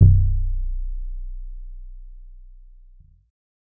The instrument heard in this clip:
synthesizer bass